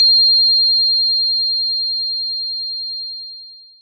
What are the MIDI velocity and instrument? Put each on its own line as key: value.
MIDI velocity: 75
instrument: acoustic mallet percussion instrument